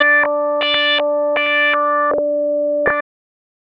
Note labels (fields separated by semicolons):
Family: bass; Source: synthesizer; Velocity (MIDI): 25; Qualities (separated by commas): tempo-synced